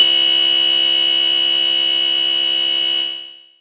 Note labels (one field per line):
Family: bass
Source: synthesizer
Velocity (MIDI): 100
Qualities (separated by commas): bright, distorted, long release